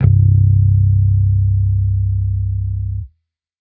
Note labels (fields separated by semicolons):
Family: bass; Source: electronic; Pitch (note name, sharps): C1; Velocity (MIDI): 75